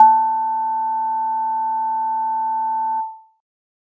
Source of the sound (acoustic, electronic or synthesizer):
electronic